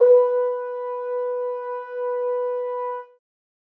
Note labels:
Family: brass; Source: acoustic; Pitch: B4; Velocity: 50; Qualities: reverb

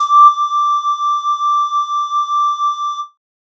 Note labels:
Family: flute; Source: synthesizer; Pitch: D6; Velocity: 75; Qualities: distorted

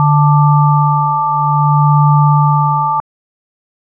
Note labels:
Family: organ; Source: electronic; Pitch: D3; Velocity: 75

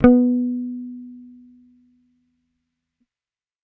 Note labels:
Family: bass; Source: electronic; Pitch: B3; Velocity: 50

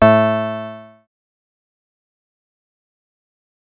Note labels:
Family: bass; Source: synthesizer; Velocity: 50; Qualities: bright, distorted, fast decay

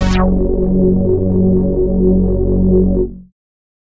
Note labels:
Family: bass; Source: synthesizer; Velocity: 127; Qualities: bright, distorted

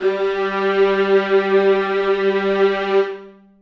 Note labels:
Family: string; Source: acoustic; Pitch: G3; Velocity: 100; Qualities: reverb

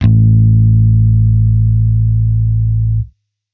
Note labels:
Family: bass; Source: electronic; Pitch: A1; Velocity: 127

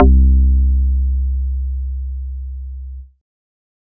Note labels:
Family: bass; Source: synthesizer; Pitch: C2; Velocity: 127

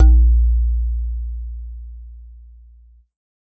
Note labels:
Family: mallet percussion; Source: acoustic; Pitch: A#1; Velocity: 100

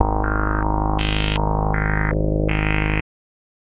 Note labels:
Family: bass; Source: synthesizer; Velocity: 100; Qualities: tempo-synced

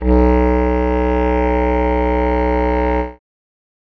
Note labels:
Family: reed; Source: acoustic; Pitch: B1; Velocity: 127; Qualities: dark

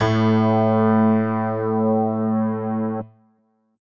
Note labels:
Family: keyboard; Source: electronic; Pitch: A2; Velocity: 127

